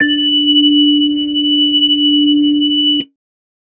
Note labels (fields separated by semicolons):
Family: organ; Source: electronic; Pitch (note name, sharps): D4; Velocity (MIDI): 25